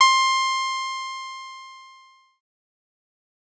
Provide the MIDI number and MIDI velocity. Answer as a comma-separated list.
84, 127